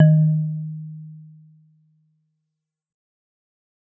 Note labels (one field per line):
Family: mallet percussion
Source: acoustic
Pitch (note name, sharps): D#3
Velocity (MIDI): 25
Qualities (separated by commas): dark, fast decay, reverb